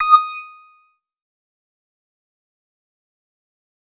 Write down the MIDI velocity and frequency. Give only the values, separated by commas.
75, 1245 Hz